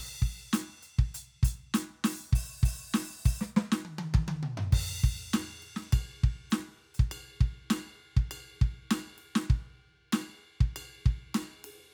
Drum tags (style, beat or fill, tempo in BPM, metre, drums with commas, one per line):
rock
beat
100 BPM
4/4
crash, ride, ride bell, closed hi-hat, open hi-hat, hi-hat pedal, snare, high tom, mid tom, floor tom, kick